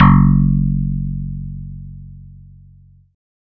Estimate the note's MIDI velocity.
50